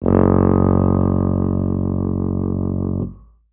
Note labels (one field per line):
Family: brass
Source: acoustic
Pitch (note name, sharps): F#1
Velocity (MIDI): 50